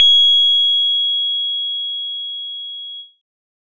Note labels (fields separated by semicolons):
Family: bass; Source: synthesizer; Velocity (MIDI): 127; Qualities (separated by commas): bright